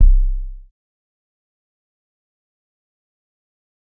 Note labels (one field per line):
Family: bass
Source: synthesizer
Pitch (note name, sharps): C1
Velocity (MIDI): 127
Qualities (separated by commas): dark, fast decay, percussive